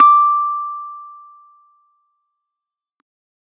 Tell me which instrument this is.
electronic keyboard